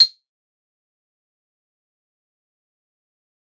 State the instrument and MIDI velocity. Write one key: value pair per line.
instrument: acoustic guitar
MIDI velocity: 127